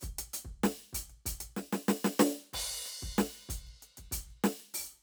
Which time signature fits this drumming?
4/4